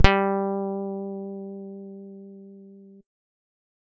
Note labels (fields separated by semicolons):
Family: guitar; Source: electronic; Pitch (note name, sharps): G3; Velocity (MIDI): 127